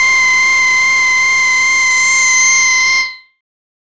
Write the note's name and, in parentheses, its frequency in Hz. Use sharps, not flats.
C6 (1047 Hz)